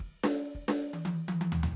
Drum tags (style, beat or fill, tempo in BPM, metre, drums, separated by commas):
punk, fill, 128 BPM, 4/4, ride, snare, high tom, floor tom, kick